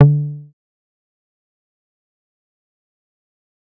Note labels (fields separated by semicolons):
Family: bass; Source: synthesizer; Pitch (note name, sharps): D3; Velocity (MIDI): 100; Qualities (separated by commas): dark, fast decay, percussive